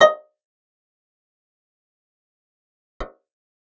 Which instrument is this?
acoustic guitar